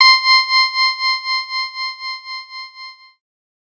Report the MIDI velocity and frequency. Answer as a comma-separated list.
25, 1047 Hz